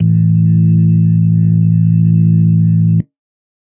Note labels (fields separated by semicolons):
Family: organ; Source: electronic; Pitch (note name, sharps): A1; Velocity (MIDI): 50; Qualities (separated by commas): dark